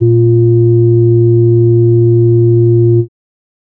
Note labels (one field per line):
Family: organ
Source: electronic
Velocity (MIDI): 127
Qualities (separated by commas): dark